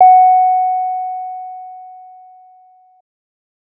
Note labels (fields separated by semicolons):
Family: bass; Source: synthesizer; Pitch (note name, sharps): F#5; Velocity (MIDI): 25